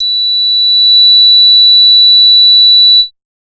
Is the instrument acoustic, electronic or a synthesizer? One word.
synthesizer